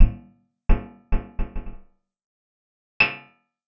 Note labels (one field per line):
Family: guitar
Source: acoustic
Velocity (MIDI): 50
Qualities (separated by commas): percussive, reverb